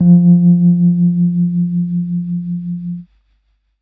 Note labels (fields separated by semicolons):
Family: keyboard; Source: electronic; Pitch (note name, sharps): F3; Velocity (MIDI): 50; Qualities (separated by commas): dark